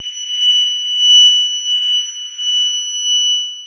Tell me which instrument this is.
electronic keyboard